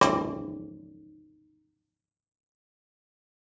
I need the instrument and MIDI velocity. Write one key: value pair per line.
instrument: acoustic guitar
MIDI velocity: 127